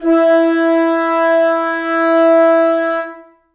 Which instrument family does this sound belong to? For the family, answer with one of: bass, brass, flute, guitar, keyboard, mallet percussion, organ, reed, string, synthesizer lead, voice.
reed